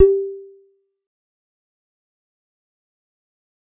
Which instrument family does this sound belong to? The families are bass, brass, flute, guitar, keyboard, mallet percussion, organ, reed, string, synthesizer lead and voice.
guitar